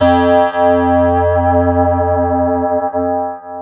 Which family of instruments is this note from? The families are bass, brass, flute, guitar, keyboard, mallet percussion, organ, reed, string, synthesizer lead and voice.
guitar